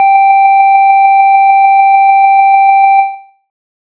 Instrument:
synthesizer bass